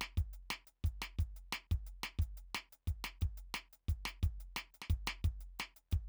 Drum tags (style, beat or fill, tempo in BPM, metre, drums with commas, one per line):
chacarera
beat
118 BPM
4/4
closed hi-hat, snare, kick